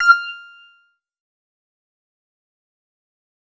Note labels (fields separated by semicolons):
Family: bass; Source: synthesizer; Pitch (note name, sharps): F6; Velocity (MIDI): 75; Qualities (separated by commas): fast decay, percussive